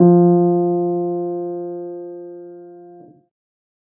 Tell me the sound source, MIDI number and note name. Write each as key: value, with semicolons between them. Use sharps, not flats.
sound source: acoustic; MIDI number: 53; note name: F3